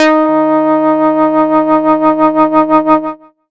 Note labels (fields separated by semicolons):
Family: bass; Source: synthesizer; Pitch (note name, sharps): D#4; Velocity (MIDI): 75; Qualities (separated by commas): distorted